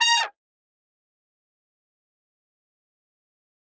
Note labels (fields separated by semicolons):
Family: brass; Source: acoustic; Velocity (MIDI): 75; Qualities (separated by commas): bright, fast decay, percussive, reverb